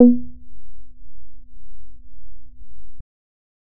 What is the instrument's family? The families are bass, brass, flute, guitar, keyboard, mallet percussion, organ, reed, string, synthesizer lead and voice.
bass